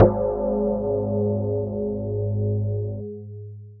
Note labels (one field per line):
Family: mallet percussion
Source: electronic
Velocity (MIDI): 75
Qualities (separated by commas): long release